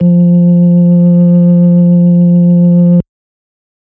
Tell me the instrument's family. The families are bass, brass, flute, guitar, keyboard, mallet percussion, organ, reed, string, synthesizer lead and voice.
organ